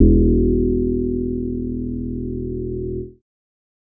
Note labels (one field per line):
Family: bass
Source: synthesizer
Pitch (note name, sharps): E1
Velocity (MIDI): 127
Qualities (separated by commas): dark